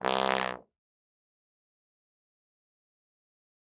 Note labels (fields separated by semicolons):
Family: brass; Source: acoustic; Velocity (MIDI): 50; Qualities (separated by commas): bright, fast decay, reverb